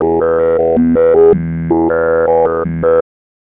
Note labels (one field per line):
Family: bass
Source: synthesizer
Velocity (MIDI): 50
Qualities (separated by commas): tempo-synced